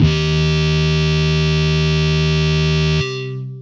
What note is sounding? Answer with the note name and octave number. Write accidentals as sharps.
D#2